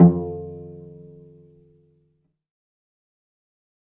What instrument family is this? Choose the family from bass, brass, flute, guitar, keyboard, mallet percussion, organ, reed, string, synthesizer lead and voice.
string